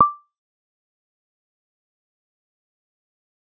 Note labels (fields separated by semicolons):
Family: bass; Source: synthesizer; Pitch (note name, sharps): D6; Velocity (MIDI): 25; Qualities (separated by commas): fast decay, percussive